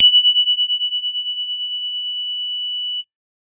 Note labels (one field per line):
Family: bass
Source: synthesizer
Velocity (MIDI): 127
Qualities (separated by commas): bright